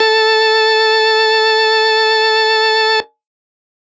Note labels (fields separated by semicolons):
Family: organ; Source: electronic; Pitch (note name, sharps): A4; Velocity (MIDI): 127; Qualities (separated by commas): distorted